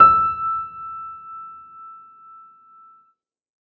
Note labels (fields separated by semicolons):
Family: keyboard; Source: acoustic; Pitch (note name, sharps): E6; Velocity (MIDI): 75; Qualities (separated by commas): reverb